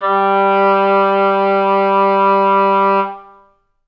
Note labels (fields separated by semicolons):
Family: reed; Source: acoustic; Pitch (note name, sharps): G3; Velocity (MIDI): 100; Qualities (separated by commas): reverb